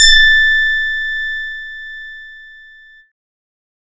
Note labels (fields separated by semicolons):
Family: keyboard; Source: electronic; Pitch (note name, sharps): A6; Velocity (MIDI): 127; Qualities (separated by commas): bright, distorted